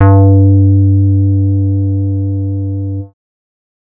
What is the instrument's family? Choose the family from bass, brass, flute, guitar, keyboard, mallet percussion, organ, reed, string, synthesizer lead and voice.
bass